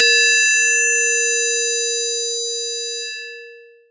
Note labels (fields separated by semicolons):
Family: mallet percussion; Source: acoustic; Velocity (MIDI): 127; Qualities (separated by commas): bright, distorted, long release